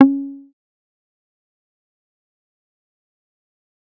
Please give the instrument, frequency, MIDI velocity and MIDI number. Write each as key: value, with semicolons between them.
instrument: synthesizer bass; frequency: 277.2 Hz; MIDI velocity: 100; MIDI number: 61